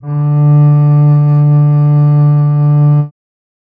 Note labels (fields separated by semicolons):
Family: string; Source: acoustic; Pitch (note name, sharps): D3; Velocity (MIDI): 50; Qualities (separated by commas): reverb